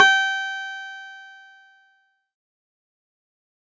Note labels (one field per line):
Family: keyboard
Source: electronic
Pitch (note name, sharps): G5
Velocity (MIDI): 127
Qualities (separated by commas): distorted, fast decay